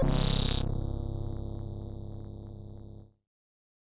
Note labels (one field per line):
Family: keyboard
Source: synthesizer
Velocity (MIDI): 50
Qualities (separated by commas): bright, distorted